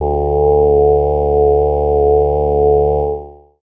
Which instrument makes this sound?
synthesizer voice